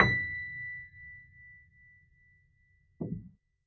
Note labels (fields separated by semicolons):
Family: keyboard; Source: acoustic; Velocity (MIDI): 25